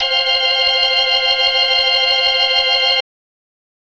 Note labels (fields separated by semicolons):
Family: organ; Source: electronic; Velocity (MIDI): 127